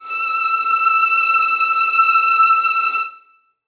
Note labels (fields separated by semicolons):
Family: string; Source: acoustic; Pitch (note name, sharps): E6; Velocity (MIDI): 75; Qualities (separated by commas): bright, reverb